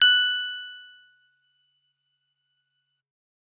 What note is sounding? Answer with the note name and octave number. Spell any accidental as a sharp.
F#6